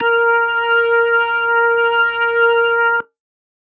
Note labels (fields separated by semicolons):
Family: organ; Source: electronic; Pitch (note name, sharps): A#4; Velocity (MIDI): 50